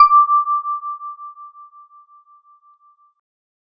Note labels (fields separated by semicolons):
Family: keyboard; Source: electronic; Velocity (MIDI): 25